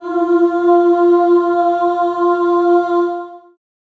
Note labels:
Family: voice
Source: acoustic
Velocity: 25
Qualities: long release, reverb

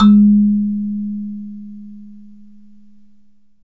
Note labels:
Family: mallet percussion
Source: acoustic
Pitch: G#3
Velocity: 75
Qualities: long release, reverb

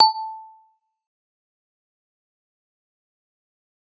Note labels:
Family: mallet percussion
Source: acoustic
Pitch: A5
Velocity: 127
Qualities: fast decay, percussive

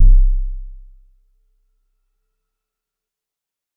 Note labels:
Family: mallet percussion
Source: electronic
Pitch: C1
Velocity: 127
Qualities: fast decay, non-linear envelope

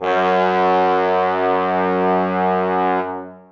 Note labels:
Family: brass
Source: acoustic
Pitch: F#2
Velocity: 100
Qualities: bright, reverb

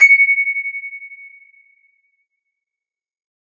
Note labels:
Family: guitar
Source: electronic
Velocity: 127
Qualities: fast decay, multiphonic, non-linear envelope

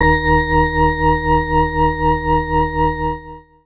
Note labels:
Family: organ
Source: electronic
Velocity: 50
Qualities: distorted

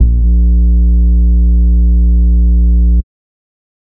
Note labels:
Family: bass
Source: synthesizer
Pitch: A#1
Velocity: 100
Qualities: dark, distorted, tempo-synced

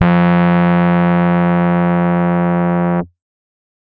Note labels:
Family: keyboard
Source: electronic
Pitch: F2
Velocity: 127

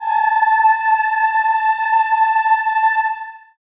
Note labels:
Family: voice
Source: acoustic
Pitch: A5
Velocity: 127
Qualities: reverb

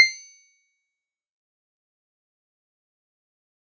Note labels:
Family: mallet percussion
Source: acoustic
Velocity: 100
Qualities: bright, fast decay, percussive

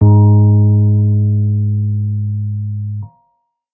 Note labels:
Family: keyboard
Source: electronic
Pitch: G#2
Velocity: 50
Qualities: dark, distorted

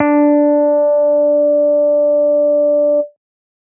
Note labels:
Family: bass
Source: synthesizer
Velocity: 127

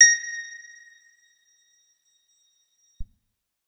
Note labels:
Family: guitar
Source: electronic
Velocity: 100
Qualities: bright, percussive, reverb

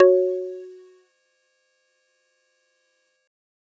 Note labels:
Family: mallet percussion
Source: acoustic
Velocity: 50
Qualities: multiphonic

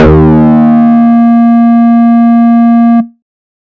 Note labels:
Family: bass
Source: synthesizer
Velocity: 75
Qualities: distorted

